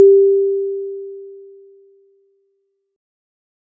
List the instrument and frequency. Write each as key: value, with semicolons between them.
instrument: acoustic mallet percussion instrument; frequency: 392 Hz